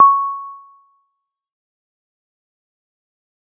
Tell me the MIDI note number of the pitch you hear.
85